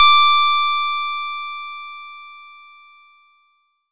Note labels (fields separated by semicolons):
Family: bass; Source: synthesizer; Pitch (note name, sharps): D6; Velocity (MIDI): 25; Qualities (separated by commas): bright, distorted